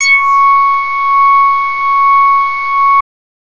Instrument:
synthesizer bass